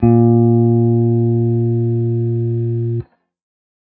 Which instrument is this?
electronic guitar